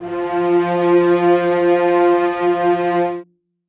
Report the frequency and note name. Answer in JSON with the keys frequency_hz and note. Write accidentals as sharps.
{"frequency_hz": 174.6, "note": "F3"}